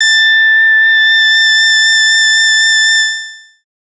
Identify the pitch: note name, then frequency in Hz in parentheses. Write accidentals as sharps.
A6 (1760 Hz)